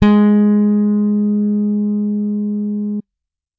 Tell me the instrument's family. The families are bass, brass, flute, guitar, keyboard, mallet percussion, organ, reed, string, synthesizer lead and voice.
bass